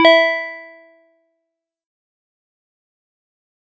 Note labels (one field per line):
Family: mallet percussion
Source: acoustic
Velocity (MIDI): 127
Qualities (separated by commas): dark, fast decay, multiphonic, percussive